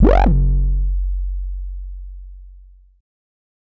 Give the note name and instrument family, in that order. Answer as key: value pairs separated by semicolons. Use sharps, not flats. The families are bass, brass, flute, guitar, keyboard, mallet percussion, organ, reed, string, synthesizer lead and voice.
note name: F#1; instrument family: bass